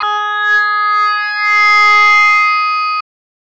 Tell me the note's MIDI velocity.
75